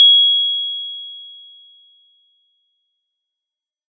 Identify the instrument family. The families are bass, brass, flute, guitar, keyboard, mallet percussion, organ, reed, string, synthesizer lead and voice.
mallet percussion